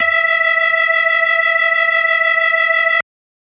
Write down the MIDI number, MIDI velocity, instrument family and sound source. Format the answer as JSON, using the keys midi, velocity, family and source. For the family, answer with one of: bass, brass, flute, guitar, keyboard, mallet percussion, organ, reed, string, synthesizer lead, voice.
{"midi": 76, "velocity": 25, "family": "organ", "source": "electronic"}